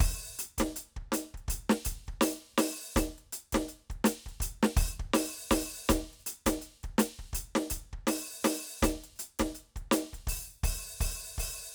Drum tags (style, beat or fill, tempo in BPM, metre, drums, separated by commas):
New Orleans funk, beat, 82 BPM, 4/4, closed hi-hat, open hi-hat, hi-hat pedal, snare, kick